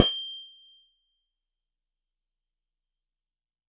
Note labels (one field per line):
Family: keyboard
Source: electronic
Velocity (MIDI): 127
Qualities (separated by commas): fast decay, percussive